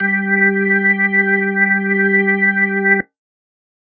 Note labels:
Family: organ; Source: electronic; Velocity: 75

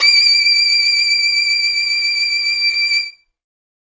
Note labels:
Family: string; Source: acoustic; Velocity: 127; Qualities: reverb

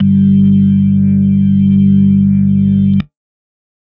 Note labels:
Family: organ; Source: electronic; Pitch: G1; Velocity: 50

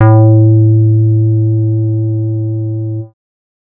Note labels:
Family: bass; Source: synthesizer; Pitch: A2; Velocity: 75; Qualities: dark

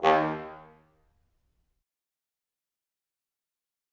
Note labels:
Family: brass; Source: acoustic; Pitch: D#2; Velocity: 100; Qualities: fast decay, percussive, reverb

